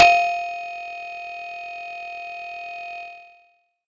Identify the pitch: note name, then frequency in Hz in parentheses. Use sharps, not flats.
F5 (698.5 Hz)